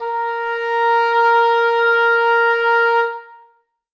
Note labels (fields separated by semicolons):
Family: reed; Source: acoustic; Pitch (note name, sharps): A#4; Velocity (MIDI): 100; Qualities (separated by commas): reverb